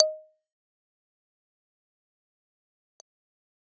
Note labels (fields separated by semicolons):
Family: keyboard; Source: electronic; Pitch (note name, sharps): D#5; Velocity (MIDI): 25; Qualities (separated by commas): fast decay, percussive